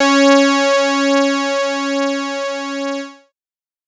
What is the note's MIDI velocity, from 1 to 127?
100